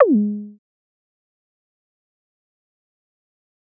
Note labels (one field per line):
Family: bass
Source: synthesizer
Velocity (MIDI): 25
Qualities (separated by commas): fast decay, percussive